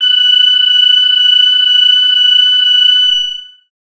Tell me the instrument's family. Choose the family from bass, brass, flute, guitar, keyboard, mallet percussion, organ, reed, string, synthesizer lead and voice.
bass